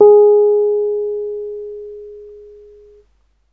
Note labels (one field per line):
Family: keyboard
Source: electronic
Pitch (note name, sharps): G#4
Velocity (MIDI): 50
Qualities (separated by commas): dark